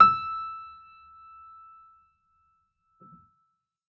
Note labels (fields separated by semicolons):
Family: keyboard; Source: acoustic; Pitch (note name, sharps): E6; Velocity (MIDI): 75